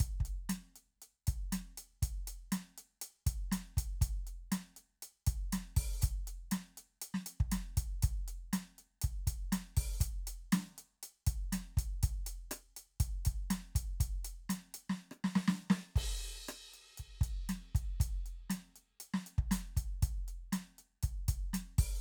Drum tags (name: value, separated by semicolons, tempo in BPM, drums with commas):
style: rock; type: beat; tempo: 120 BPM; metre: 4/4; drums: crash, closed hi-hat, open hi-hat, hi-hat pedal, snare, cross-stick, kick